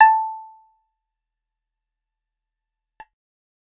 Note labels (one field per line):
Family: guitar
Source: acoustic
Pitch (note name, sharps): A5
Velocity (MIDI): 25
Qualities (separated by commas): fast decay, percussive